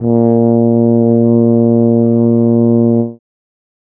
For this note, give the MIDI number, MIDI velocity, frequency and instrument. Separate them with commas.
46, 25, 116.5 Hz, acoustic brass instrument